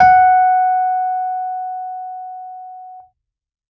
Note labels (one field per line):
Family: keyboard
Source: electronic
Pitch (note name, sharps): F#5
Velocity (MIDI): 127